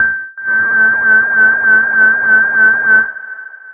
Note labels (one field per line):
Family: bass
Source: synthesizer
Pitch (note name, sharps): G6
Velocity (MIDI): 100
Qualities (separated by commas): long release, reverb